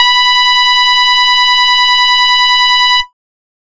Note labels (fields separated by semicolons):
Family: bass; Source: synthesizer; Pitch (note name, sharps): B5; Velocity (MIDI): 127; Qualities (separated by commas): bright, distorted, multiphonic, tempo-synced